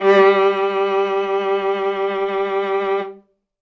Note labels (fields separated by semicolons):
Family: string; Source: acoustic; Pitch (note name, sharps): G3; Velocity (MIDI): 127; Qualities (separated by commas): reverb